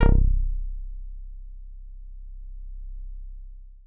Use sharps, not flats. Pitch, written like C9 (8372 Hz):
C1 (32.7 Hz)